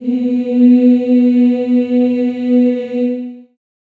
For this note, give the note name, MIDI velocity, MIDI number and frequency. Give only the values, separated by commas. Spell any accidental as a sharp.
B3, 25, 59, 246.9 Hz